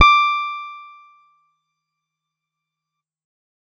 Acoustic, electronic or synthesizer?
electronic